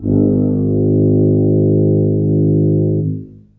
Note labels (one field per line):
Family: brass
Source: acoustic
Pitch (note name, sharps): G#1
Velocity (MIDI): 50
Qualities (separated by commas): dark, long release, reverb